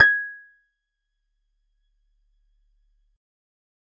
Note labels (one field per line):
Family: guitar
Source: acoustic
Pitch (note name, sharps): G#6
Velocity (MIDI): 127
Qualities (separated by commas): percussive